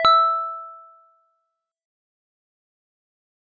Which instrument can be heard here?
acoustic mallet percussion instrument